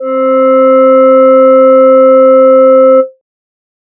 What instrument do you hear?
synthesizer voice